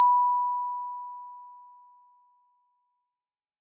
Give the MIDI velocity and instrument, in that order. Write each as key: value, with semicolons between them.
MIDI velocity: 127; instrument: acoustic mallet percussion instrument